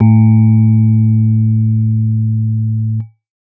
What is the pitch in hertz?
110 Hz